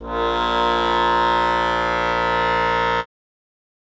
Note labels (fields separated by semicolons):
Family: reed; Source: acoustic; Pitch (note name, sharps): A#1; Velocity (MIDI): 100